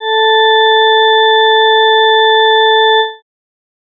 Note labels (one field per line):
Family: organ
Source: electronic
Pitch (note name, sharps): A4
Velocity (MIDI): 100